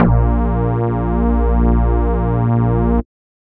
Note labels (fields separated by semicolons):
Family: bass; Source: synthesizer; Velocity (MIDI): 100